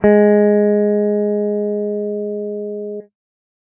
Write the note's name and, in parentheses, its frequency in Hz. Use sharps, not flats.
G#3 (207.7 Hz)